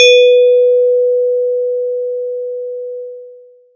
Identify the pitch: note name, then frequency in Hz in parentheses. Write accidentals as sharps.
B4 (493.9 Hz)